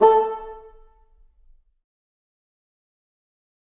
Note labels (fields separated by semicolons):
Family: reed; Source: acoustic; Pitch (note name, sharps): A4; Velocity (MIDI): 75; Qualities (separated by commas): fast decay, percussive, reverb